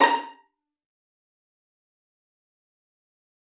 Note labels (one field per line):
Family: string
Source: acoustic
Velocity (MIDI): 50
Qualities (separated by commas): fast decay, percussive, reverb